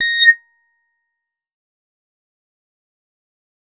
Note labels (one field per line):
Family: bass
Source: synthesizer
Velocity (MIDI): 127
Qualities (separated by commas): bright, distorted, fast decay, percussive